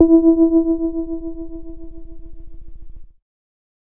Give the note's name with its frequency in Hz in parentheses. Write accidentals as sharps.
E4 (329.6 Hz)